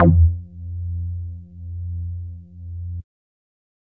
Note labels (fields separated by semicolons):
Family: bass; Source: synthesizer; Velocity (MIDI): 75